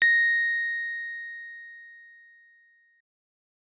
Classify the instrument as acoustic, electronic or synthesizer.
electronic